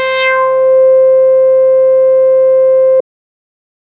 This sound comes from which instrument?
synthesizer bass